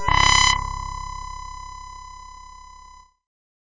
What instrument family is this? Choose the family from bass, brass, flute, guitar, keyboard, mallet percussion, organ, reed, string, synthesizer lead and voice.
keyboard